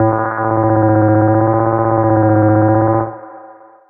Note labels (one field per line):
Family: bass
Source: synthesizer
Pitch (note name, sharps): A2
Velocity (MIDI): 50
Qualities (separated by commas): long release, reverb